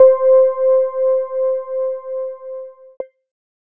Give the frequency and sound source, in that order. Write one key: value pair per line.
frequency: 523.3 Hz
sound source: electronic